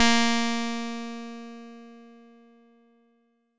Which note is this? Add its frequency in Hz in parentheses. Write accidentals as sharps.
A#3 (233.1 Hz)